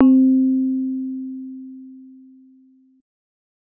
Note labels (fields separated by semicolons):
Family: keyboard; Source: electronic; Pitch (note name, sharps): C4; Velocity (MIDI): 25; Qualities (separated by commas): dark